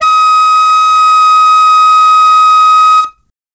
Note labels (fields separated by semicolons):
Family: flute; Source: acoustic; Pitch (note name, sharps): D#6; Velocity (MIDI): 75; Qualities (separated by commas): bright